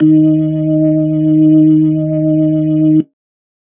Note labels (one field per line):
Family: organ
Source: electronic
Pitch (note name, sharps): D#3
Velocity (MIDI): 100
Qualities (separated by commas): dark